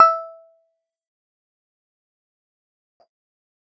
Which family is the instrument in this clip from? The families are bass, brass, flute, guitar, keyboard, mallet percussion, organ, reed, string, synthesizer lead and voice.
keyboard